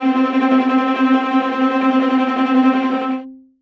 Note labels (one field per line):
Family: string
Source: acoustic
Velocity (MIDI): 100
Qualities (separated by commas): bright, non-linear envelope, reverb